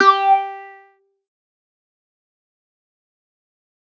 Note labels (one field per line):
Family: bass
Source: synthesizer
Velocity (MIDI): 25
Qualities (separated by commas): distorted, fast decay